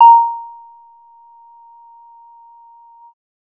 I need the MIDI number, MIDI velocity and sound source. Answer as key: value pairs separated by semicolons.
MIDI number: 82; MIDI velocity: 127; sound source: synthesizer